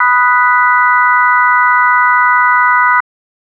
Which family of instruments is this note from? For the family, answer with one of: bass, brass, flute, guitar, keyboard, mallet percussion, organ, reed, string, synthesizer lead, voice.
organ